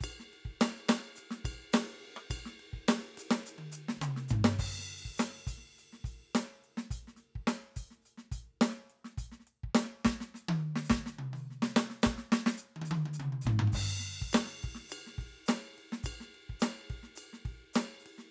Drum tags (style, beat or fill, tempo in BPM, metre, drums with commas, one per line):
rock
beat
105 BPM
4/4
crash, ride, ride bell, closed hi-hat, open hi-hat, hi-hat pedal, snare, cross-stick, high tom, mid tom, floor tom, kick